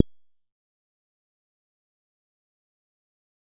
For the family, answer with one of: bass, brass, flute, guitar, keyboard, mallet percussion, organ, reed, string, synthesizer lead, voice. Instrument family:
bass